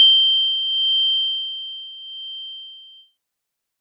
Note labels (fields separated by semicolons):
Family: keyboard; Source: electronic; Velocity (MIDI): 50; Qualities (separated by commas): bright, multiphonic